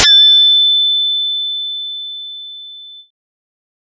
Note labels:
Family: bass; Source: synthesizer; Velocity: 127; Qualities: bright

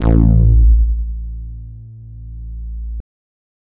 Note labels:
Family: bass; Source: synthesizer; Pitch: A1; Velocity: 75; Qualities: distorted

